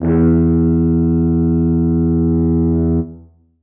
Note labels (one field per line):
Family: brass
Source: acoustic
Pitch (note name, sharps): E2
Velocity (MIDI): 127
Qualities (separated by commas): dark, reverb